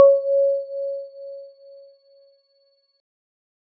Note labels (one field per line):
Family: keyboard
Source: electronic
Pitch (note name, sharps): C#5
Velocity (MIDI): 127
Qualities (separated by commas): dark